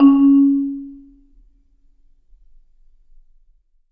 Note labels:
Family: mallet percussion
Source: acoustic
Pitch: C#4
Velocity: 50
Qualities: reverb

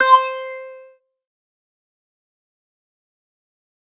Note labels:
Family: bass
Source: synthesizer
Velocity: 25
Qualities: distorted, fast decay

